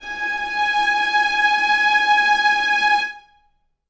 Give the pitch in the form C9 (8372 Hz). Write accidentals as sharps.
G#5 (830.6 Hz)